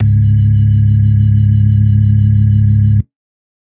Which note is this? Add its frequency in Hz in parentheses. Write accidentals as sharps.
C#1 (34.65 Hz)